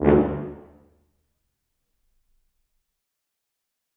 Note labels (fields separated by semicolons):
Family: brass; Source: acoustic; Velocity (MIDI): 127; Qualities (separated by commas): bright, percussive, reverb